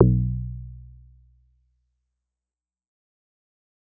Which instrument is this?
synthesizer bass